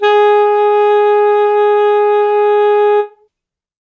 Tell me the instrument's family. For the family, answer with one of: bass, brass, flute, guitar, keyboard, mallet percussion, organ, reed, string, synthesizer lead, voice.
reed